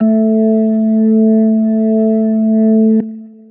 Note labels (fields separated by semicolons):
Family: organ; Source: electronic; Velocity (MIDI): 100; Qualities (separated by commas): long release